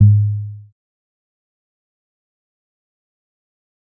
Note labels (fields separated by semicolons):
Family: bass; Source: synthesizer; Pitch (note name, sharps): G#2; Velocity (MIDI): 50; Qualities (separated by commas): dark, fast decay, percussive